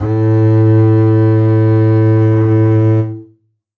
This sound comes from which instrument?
acoustic string instrument